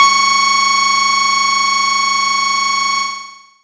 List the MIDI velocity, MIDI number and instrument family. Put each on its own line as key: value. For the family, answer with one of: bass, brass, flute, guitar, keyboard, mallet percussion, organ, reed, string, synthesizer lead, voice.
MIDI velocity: 50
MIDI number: 85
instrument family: bass